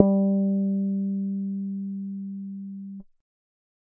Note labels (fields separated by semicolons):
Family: bass; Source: synthesizer; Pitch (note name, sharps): G3; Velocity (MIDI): 75; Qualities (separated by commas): dark, reverb